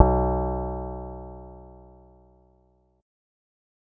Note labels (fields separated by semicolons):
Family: bass; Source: synthesizer; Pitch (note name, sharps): B1; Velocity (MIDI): 100